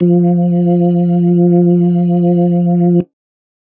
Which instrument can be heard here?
electronic organ